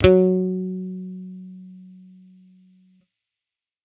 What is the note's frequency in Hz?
185 Hz